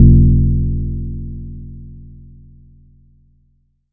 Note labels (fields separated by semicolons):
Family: mallet percussion; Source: acoustic; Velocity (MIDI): 25; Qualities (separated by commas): multiphonic